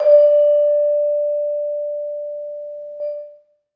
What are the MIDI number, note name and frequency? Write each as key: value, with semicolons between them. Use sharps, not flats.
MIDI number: 74; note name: D5; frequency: 587.3 Hz